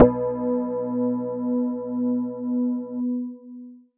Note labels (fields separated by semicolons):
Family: mallet percussion; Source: electronic; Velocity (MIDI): 75; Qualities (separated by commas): long release